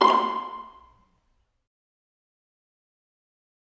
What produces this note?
acoustic string instrument